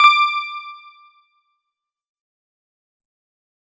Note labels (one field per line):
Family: guitar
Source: electronic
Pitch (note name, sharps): D6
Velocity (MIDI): 25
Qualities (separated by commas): fast decay